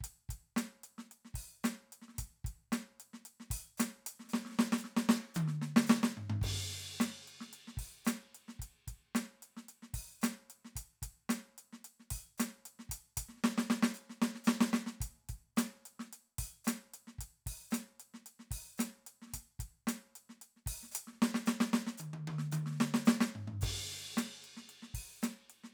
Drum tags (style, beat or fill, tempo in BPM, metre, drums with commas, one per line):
funk
beat
112 BPM
4/4
ride, closed hi-hat, open hi-hat, hi-hat pedal, snare, high tom, floor tom, kick